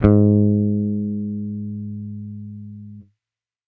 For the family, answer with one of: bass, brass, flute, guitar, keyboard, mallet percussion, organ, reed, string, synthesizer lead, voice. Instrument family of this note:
bass